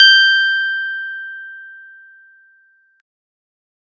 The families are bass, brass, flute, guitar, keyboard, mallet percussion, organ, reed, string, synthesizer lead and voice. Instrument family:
keyboard